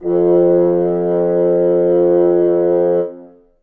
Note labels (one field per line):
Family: reed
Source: acoustic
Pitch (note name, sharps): F2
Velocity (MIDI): 50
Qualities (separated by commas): reverb